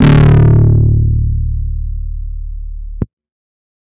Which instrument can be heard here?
electronic guitar